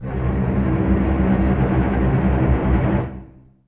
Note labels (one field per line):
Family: string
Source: acoustic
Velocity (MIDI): 50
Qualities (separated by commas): non-linear envelope, reverb